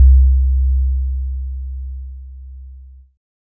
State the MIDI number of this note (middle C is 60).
36